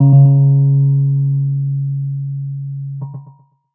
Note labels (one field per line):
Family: keyboard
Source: electronic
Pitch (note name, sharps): C#3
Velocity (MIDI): 25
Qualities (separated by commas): dark, tempo-synced